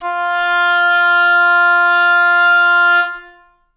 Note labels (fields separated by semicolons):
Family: reed; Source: acoustic; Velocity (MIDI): 127; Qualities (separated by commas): reverb